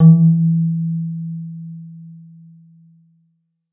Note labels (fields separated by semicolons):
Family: guitar; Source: electronic; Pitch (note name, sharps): E3; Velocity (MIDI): 75; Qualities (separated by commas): dark, reverb